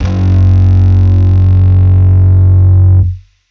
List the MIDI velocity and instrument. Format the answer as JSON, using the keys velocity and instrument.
{"velocity": 75, "instrument": "electronic bass"}